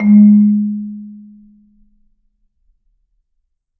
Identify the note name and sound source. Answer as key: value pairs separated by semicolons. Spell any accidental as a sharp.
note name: G#3; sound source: acoustic